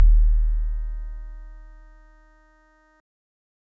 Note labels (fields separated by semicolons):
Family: keyboard; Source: electronic; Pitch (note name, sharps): D#1; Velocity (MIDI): 100; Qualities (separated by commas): dark